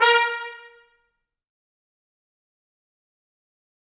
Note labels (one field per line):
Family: brass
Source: acoustic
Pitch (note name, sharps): A#4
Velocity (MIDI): 127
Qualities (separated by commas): bright, fast decay, percussive, reverb